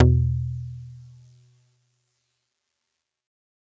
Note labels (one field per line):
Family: mallet percussion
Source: acoustic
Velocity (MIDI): 25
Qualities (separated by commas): multiphonic